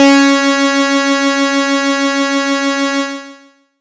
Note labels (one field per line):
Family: bass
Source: synthesizer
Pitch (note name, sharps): C#4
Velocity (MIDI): 25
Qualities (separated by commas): bright, distorted, long release